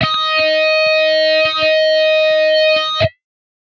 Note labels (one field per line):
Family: guitar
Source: electronic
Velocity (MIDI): 25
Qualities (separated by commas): bright, distorted